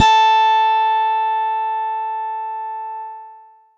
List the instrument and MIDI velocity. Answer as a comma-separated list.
electronic keyboard, 75